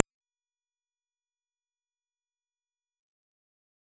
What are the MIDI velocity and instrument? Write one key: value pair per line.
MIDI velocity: 75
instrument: synthesizer bass